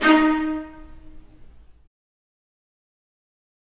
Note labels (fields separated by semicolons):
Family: string; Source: acoustic; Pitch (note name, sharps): D#4; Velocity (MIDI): 75; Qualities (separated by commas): fast decay, reverb